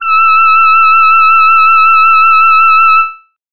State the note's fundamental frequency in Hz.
1319 Hz